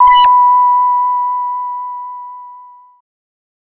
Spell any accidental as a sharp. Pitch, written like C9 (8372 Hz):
B5 (987.8 Hz)